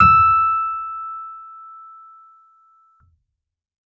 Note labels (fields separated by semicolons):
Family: keyboard; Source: electronic; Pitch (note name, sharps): E6; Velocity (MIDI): 127